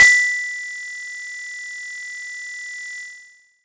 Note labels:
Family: mallet percussion; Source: acoustic; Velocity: 127; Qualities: bright, distorted

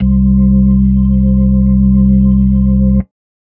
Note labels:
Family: organ; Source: electronic; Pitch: C2; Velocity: 100; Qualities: dark

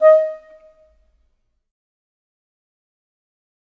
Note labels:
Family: reed; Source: acoustic; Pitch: D#5; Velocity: 25; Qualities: fast decay, percussive, reverb

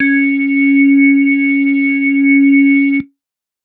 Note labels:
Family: organ; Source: electronic; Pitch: C#4; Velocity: 50

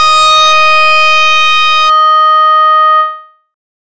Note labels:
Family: bass; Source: synthesizer; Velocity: 127; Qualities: bright, distorted

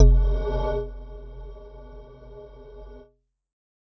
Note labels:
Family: mallet percussion; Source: electronic; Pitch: F#1; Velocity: 127; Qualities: dark, non-linear envelope

